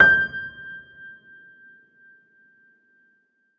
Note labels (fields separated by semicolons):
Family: keyboard; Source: acoustic; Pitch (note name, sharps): G6; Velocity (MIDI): 75; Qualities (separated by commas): percussive, reverb